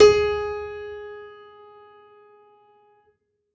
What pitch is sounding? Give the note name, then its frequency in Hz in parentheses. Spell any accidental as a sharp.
G#4 (415.3 Hz)